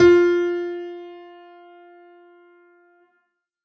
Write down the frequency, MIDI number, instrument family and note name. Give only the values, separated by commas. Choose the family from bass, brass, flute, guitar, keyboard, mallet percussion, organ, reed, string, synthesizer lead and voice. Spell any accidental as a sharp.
349.2 Hz, 65, keyboard, F4